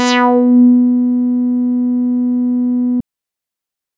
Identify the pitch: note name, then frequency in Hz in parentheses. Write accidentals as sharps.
B3 (246.9 Hz)